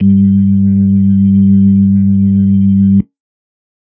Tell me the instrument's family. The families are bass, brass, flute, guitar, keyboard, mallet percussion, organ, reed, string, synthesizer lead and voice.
organ